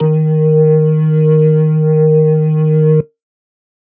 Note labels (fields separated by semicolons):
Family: organ; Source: electronic; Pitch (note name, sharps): D#3; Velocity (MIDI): 25; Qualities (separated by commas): distorted